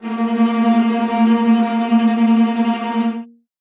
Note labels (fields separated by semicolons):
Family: string; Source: acoustic; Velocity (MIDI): 75; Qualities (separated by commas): bright, non-linear envelope, reverb